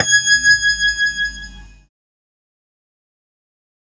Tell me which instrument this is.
synthesizer keyboard